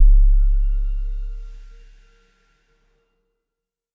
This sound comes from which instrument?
electronic mallet percussion instrument